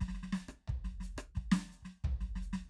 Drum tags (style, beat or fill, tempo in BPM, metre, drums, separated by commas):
samba, beat, 89 BPM, 4/4, hi-hat pedal, snare, cross-stick, floor tom, kick